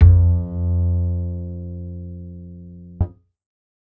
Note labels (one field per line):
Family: bass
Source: acoustic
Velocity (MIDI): 100